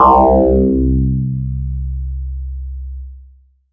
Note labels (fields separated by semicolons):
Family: bass; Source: synthesizer; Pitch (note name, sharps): C2; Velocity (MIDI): 127; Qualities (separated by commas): distorted